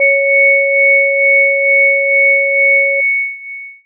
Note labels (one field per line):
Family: mallet percussion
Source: electronic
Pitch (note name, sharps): C#5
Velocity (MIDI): 25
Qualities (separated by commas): long release